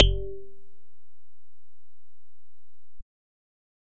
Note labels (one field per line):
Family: bass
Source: synthesizer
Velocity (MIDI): 75